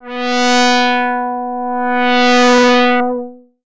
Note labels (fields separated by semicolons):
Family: bass; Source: synthesizer; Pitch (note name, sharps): B3; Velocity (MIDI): 100; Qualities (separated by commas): bright, distorted, tempo-synced